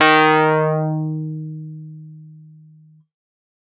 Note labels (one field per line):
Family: keyboard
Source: electronic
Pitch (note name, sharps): D#3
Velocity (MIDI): 127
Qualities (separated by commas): distorted